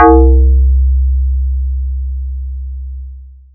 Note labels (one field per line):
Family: mallet percussion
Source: electronic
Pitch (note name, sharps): C2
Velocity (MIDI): 127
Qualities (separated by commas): long release, multiphonic